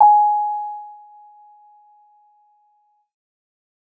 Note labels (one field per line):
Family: keyboard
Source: electronic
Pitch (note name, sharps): G#5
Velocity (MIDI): 50